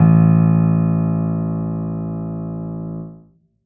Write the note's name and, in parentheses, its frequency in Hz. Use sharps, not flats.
A1 (55 Hz)